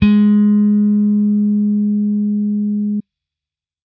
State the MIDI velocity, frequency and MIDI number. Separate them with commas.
50, 207.7 Hz, 56